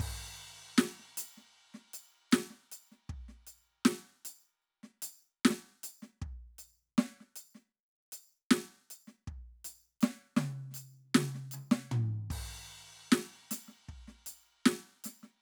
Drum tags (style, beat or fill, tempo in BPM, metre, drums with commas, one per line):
country
beat
78 BPM
4/4
crash, percussion, snare, mid tom, floor tom, kick